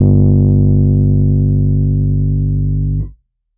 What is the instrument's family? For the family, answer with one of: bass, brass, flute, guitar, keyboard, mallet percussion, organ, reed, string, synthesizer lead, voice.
keyboard